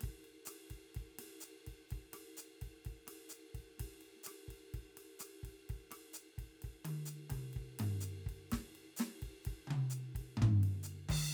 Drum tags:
bossa nova
beat
127 BPM
4/4
crash, ride, ride bell, hi-hat pedal, snare, cross-stick, high tom, mid tom, floor tom, kick

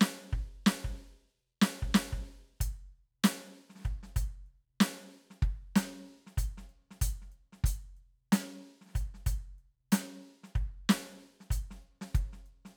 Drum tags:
hip-hop
beat
94 BPM
4/4
closed hi-hat, snare, kick

